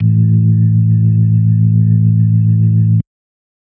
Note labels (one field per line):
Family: organ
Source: electronic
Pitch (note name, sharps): A1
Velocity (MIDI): 25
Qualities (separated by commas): dark